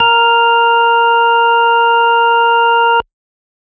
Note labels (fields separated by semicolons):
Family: organ; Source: electronic; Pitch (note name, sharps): A#4; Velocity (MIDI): 75